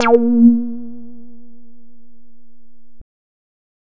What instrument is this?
synthesizer bass